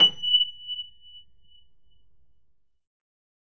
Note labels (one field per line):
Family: keyboard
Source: electronic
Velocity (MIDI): 75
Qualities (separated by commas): bright, reverb